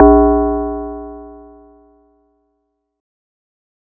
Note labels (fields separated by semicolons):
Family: mallet percussion; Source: acoustic; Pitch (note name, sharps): A#1; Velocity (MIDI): 50